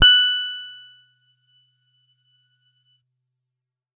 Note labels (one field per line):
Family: guitar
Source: electronic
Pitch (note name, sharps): F#6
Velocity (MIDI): 127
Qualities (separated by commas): bright